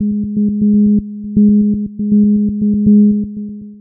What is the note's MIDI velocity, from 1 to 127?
75